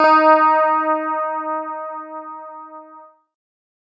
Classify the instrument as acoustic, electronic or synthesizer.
electronic